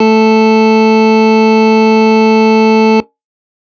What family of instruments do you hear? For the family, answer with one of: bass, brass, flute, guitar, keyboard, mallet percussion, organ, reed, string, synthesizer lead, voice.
organ